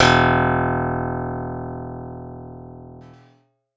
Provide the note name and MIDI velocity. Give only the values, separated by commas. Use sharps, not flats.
E1, 100